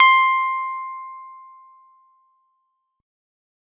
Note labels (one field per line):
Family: guitar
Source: electronic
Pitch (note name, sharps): C6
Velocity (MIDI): 127